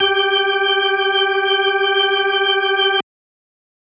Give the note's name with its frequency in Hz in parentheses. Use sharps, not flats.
G4 (392 Hz)